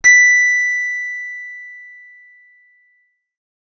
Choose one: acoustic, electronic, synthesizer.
acoustic